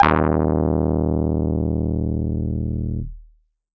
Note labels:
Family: keyboard; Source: electronic; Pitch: D#1; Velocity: 127; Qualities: distorted

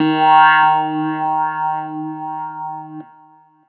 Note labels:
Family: keyboard; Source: electronic; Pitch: D#3; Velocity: 100

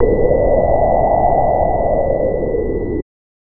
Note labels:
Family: bass; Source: synthesizer; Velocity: 75

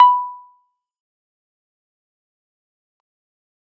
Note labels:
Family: keyboard; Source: electronic; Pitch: B5; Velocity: 50; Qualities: fast decay, percussive

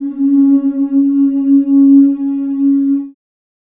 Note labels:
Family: voice; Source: acoustic; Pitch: C#4; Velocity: 50; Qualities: dark, reverb

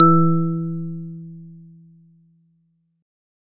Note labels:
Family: organ; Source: electronic; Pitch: E3; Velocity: 100

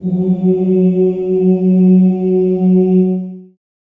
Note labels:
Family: voice; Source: acoustic; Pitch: F#3; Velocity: 50; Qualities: long release, reverb

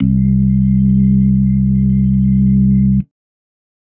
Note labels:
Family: organ; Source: electronic; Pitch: C2; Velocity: 75; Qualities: dark

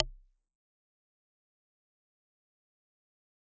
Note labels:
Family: mallet percussion; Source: acoustic; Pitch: C1; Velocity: 25; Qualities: fast decay, percussive

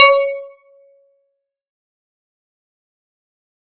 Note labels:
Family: guitar; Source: synthesizer; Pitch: C#5; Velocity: 127; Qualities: fast decay, percussive

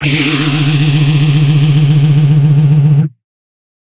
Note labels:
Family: guitar; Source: electronic; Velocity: 100; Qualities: bright, distorted

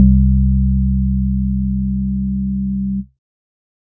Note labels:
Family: organ; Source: electronic; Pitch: C2; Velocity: 25; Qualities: dark

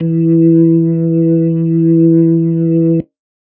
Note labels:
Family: organ; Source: electronic; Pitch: E3; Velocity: 75; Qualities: dark

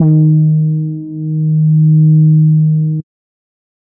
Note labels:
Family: bass; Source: synthesizer; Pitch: D#3; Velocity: 50; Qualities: dark

